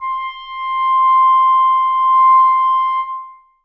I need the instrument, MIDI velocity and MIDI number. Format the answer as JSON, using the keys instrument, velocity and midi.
{"instrument": "acoustic reed instrument", "velocity": 50, "midi": 84}